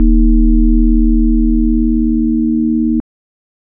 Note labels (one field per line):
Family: organ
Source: electronic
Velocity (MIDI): 127